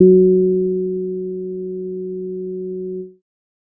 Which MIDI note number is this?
54